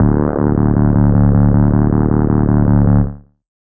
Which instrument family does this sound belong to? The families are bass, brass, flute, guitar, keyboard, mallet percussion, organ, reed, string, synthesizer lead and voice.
bass